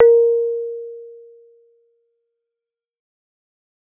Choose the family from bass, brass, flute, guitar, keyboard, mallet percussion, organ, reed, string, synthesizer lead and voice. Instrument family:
keyboard